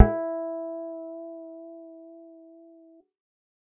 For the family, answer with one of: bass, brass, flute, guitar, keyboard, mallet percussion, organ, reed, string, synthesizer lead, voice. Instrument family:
bass